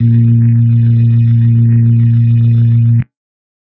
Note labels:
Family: organ; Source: electronic; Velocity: 50; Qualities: dark

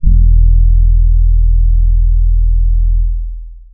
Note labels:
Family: keyboard; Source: electronic; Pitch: E1; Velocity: 75; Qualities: dark, long release

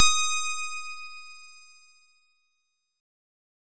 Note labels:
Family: synthesizer lead; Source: synthesizer; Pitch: D#6; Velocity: 100; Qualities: bright, distorted

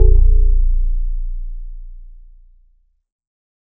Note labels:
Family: keyboard; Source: electronic; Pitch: A#0; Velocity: 100

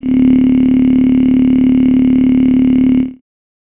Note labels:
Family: voice; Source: synthesizer; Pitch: D1; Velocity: 25; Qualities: bright

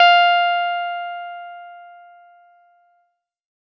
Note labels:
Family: keyboard; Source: electronic; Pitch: F5; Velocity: 127

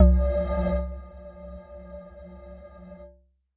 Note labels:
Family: mallet percussion; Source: electronic; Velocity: 127; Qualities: dark, non-linear envelope

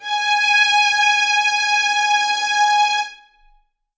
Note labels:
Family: string; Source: acoustic; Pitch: G#5; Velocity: 75; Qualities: bright, reverb

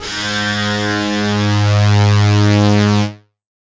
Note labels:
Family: guitar; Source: electronic; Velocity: 50

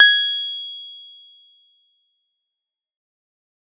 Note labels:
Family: guitar; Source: synthesizer; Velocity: 75; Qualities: bright, fast decay

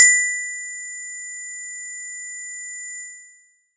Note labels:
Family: mallet percussion; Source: acoustic; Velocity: 25; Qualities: bright, distorted

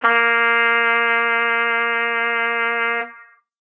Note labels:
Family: brass; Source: acoustic; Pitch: A#3; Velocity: 75; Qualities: distorted

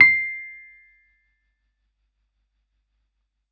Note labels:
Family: keyboard; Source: electronic; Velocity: 127; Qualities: percussive

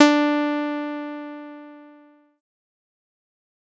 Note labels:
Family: bass; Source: synthesizer; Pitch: D4; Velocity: 50; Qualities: distorted, fast decay

